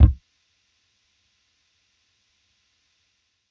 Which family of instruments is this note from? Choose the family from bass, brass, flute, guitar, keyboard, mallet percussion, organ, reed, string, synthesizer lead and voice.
bass